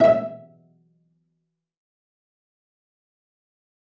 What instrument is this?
acoustic string instrument